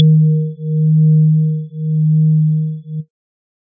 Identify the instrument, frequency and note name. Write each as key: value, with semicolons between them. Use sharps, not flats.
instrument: electronic organ; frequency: 155.6 Hz; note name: D#3